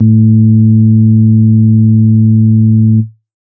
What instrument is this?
electronic organ